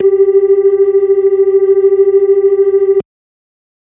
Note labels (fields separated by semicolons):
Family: organ; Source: electronic; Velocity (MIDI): 100; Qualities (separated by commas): dark